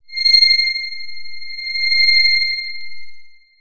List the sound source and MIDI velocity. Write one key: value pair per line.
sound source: synthesizer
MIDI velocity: 75